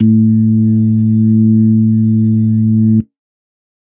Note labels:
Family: organ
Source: electronic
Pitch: A2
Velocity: 75

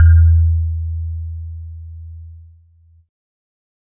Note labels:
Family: keyboard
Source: electronic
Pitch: E2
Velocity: 75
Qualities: multiphonic

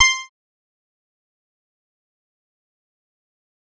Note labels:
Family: bass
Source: synthesizer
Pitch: C6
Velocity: 50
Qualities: bright, distorted, fast decay, percussive

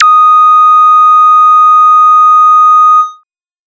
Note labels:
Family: bass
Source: synthesizer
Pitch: D#6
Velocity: 127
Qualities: distorted

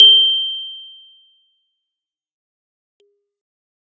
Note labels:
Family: keyboard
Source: acoustic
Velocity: 25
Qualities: bright, fast decay

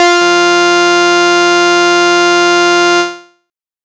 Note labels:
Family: bass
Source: synthesizer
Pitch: F4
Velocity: 50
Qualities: bright, distorted

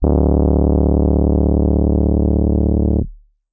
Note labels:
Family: keyboard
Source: electronic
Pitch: D1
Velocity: 100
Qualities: distorted

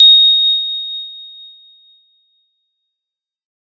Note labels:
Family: mallet percussion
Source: acoustic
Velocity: 100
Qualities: bright

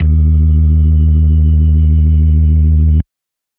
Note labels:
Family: organ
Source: electronic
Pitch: D#2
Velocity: 75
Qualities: dark

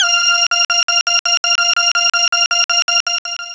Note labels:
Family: synthesizer lead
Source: synthesizer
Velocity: 100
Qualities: long release

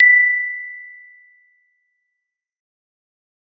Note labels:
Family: mallet percussion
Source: acoustic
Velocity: 100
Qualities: fast decay

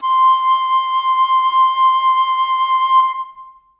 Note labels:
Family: flute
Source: acoustic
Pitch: C6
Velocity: 100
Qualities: long release, reverb

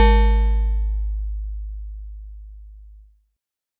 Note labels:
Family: mallet percussion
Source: acoustic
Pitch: G#1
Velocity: 127

